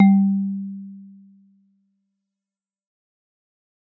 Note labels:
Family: mallet percussion; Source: acoustic; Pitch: G3; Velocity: 127; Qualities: fast decay

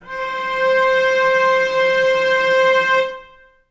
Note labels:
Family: string; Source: acoustic; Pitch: C5; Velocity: 25; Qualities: reverb

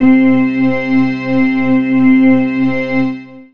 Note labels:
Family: organ; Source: electronic; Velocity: 50; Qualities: long release, reverb

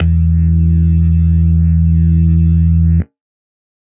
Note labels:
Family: organ; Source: electronic; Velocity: 100

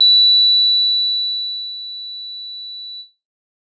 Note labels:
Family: guitar; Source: electronic; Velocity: 100; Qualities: bright

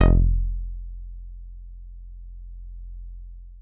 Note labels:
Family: guitar; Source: synthesizer; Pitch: F1; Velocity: 50; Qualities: long release

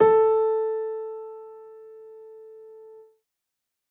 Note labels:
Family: keyboard; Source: acoustic; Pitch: A4; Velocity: 75

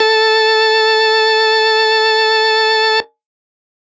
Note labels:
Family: organ; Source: electronic; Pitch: A4; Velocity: 25; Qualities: distorted

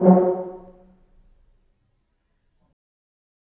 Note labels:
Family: brass; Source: acoustic; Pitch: F#3; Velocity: 50; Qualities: dark, percussive, reverb

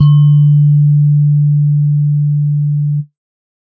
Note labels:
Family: keyboard; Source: electronic; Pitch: D3; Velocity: 25

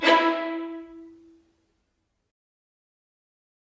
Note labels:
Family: string; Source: acoustic; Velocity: 100; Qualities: fast decay, reverb

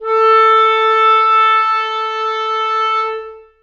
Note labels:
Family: reed; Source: acoustic; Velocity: 127; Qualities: long release, reverb

